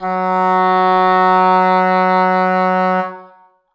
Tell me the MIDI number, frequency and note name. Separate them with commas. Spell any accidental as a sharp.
54, 185 Hz, F#3